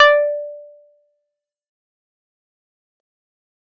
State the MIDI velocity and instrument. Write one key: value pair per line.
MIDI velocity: 100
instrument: electronic keyboard